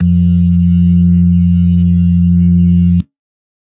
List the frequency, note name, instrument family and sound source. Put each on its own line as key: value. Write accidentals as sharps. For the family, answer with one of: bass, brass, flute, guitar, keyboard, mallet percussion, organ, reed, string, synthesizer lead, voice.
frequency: 87.31 Hz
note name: F2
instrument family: organ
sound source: electronic